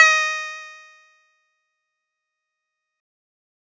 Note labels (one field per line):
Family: guitar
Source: synthesizer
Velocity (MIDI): 75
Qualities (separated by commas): bright, fast decay